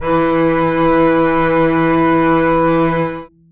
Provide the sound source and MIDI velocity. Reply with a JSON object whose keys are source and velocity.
{"source": "acoustic", "velocity": 127}